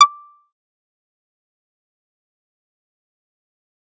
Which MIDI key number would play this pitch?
86